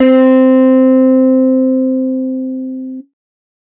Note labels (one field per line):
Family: guitar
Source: electronic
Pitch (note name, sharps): C4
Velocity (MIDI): 50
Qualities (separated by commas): distorted